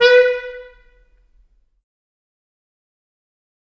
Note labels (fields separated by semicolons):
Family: reed; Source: acoustic; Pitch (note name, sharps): B4; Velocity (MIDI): 127; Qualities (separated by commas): fast decay, percussive, reverb